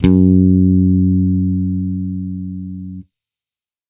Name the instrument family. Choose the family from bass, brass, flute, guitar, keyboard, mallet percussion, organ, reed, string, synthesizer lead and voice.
bass